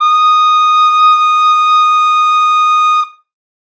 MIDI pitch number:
87